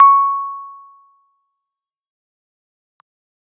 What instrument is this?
electronic keyboard